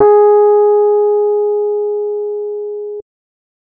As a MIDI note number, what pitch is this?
68